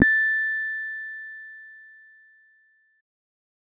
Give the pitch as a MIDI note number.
93